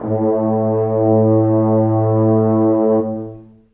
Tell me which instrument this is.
acoustic brass instrument